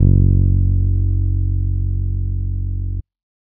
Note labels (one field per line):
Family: bass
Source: electronic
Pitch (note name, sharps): F#1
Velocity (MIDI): 75